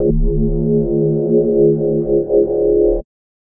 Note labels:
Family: mallet percussion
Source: electronic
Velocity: 75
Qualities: multiphonic, non-linear envelope

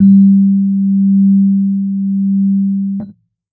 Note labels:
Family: keyboard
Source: electronic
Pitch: G3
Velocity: 25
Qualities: dark

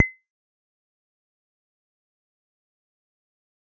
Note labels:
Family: bass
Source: synthesizer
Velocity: 50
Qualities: fast decay, percussive

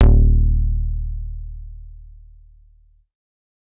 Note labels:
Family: bass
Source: synthesizer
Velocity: 75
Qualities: distorted

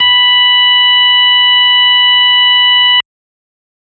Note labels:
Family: organ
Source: electronic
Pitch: B5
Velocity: 127

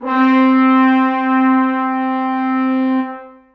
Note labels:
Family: brass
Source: acoustic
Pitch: C4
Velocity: 25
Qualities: reverb

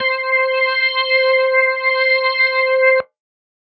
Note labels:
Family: organ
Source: electronic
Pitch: C5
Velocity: 75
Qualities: distorted

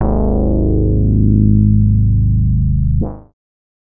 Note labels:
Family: bass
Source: synthesizer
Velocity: 25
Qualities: distorted, multiphonic

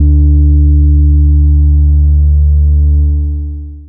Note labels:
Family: bass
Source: synthesizer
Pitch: D2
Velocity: 50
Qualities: long release

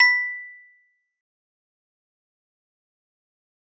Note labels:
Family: mallet percussion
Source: acoustic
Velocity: 100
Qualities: fast decay, percussive

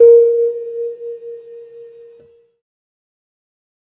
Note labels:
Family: keyboard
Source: electronic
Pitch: A#4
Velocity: 75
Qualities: dark, fast decay

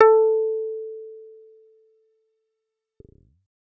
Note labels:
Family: bass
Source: synthesizer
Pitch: A4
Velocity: 75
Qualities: fast decay

